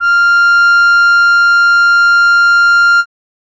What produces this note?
acoustic reed instrument